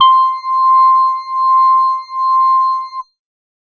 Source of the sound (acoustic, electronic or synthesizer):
electronic